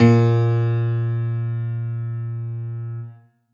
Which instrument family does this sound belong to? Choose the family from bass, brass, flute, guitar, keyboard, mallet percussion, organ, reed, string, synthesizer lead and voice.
keyboard